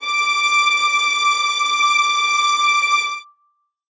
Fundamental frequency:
1175 Hz